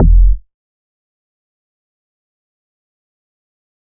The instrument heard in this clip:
synthesizer bass